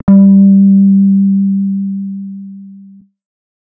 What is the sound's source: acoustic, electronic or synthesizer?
synthesizer